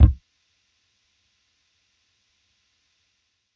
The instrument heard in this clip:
electronic bass